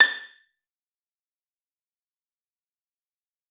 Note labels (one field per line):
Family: string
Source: acoustic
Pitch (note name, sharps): A6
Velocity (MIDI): 127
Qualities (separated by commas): fast decay, percussive, reverb